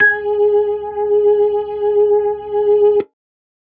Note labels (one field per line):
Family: organ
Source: electronic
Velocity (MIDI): 100